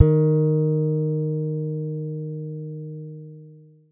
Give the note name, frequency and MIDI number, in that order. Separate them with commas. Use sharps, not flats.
D#3, 155.6 Hz, 51